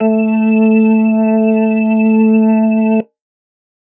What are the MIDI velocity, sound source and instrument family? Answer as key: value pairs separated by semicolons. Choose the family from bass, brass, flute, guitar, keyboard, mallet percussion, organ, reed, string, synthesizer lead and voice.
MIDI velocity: 50; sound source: electronic; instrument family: organ